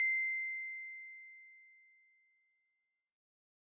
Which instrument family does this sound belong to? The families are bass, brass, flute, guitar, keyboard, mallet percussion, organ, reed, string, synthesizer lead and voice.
mallet percussion